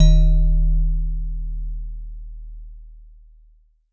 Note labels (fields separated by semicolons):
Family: mallet percussion; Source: acoustic; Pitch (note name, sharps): D#1; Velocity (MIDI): 75